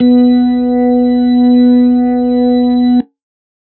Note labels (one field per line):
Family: organ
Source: electronic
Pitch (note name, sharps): B3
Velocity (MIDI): 75